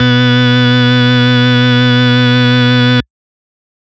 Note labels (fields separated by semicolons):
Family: organ; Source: electronic; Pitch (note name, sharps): B2; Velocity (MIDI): 50; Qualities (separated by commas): distorted